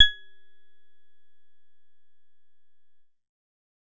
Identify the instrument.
synthesizer bass